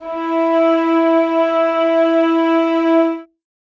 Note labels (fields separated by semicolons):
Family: string; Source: acoustic; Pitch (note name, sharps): E4; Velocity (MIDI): 75; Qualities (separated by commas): reverb